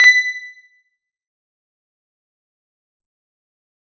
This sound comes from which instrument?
electronic guitar